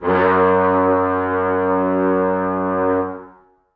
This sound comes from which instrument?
acoustic brass instrument